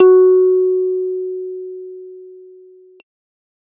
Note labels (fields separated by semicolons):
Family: keyboard; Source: electronic; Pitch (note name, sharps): F#4; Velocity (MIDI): 50